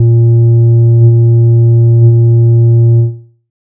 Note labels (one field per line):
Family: bass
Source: synthesizer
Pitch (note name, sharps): A#2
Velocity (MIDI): 25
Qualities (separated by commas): dark